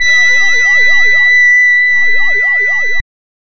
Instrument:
synthesizer reed instrument